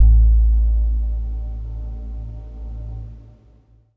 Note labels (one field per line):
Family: guitar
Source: electronic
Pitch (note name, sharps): A1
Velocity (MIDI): 25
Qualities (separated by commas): dark, long release